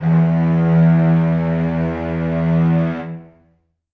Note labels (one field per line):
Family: string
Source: acoustic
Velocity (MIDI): 75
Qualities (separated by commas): reverb